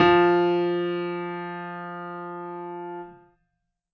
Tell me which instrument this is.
acoustic keyboard